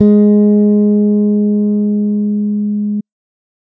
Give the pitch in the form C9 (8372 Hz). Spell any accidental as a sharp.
G#3 (207.7 Hz)